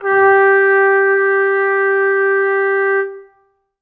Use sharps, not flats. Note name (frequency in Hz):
G4 (392 Hz)